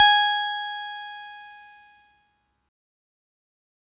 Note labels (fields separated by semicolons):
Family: keyboard; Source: electronic; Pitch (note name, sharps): G#5; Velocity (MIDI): 50; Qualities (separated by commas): bright, distorted